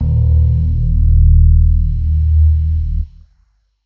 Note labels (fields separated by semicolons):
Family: keyboard; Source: electronic; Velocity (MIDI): 50; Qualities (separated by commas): dark